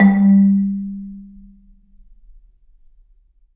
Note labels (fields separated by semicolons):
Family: mallet percussion; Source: acoustic; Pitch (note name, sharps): G3; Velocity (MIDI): 50; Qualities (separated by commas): reverb